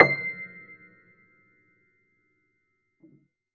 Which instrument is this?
acoustic keyboard